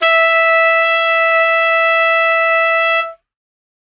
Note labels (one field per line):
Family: reed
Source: acoustic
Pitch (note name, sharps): E5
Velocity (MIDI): 75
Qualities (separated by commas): bright